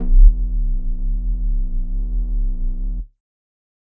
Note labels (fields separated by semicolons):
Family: flute; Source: synthesizer; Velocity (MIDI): 25; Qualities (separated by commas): distorted